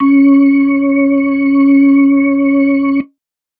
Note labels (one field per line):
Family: organ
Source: electronic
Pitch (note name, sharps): C#4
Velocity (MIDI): 100